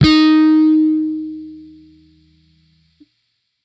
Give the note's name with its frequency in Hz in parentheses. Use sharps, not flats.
D#4 (311.1 Hz)